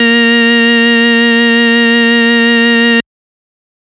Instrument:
electronic organ